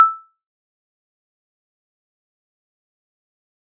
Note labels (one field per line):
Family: mallet percussion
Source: acoustic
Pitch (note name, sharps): E6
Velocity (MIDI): 127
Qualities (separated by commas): fast decay, percussive